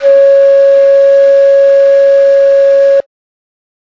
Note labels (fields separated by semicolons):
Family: flute; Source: acoustic; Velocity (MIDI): 75